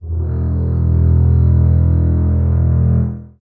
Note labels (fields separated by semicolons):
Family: string; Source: acoustic; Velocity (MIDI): 75; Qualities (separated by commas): reverb